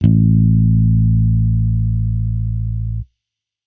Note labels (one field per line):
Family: bass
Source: electronic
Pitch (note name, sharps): A1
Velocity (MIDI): 25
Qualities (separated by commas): distorted